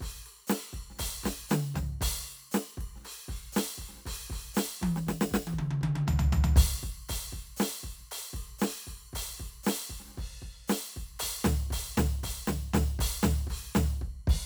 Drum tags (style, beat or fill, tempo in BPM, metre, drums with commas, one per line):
rock
beat
118 BPM
4/4
crash, hi-hat pedal, snare, high tom, mid tom, floor tom, kick